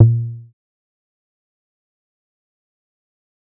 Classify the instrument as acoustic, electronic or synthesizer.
synthesizer